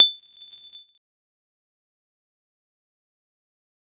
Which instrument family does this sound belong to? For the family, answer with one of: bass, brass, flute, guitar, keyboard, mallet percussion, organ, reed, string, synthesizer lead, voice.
mallet percussion